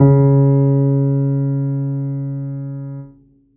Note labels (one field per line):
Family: keyboard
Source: acoustic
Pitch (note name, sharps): C#3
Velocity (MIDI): 50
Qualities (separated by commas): reverb